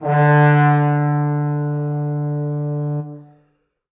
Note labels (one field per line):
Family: brass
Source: acoustic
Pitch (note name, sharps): D3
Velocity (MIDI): 75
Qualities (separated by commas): bright, reverb